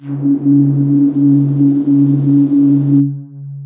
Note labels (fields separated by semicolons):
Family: voice; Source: synthesizer; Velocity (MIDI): 25; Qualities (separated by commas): distorted, long release